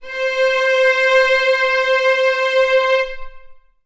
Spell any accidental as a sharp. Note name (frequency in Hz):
C5 (523.3 Hz)